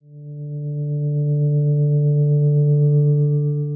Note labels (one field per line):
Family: guitar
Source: electronic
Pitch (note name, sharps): D3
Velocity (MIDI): 127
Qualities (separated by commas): dark, long release